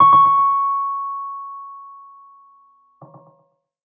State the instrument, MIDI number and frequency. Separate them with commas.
electronic keyboard, 85, 1109 Hz